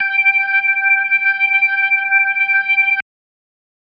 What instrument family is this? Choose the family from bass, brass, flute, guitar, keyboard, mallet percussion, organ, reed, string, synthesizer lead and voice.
organ